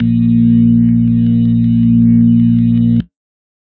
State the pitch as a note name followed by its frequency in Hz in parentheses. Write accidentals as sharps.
A#1 (58.27 Hz)